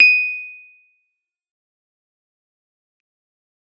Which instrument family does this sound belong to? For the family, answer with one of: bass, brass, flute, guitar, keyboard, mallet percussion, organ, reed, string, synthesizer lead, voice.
keyboard